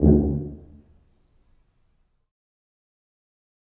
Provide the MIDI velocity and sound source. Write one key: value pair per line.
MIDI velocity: 25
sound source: acoustic